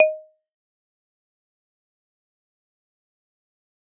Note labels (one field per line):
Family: mallet percussion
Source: acoustic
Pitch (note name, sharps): D#5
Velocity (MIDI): 127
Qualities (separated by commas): fast decay, percussive